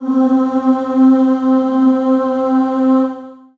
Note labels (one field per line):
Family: voice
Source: acoustic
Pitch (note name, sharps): C4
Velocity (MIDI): 25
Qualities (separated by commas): long release, reverb